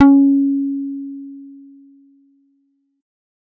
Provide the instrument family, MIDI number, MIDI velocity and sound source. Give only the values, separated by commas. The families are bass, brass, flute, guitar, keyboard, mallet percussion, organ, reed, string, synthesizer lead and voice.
bass, 61, 50, synthesizer